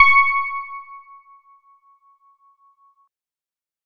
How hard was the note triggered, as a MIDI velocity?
127